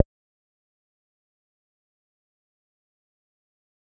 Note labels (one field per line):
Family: bass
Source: synthesizer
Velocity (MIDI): 100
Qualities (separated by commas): fast decay, percussive